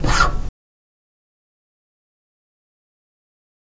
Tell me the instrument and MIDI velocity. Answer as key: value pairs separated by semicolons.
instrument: electronic bass; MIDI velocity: 75